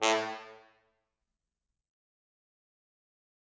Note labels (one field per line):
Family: brass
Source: acoustic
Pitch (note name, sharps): A2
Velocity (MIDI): 127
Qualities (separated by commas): bright, fast decay, percussive, reverb